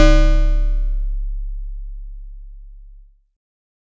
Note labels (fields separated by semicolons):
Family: mallet percussion; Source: acoustic; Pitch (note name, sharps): C#1; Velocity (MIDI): 127